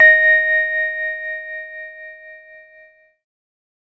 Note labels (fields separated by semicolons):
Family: keyboard; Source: electronic; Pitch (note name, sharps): D#5; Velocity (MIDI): 25; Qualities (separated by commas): reverb